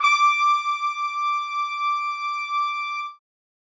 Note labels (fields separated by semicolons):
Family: brass; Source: acoustic; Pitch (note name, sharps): D6; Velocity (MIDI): 100; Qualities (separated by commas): reverb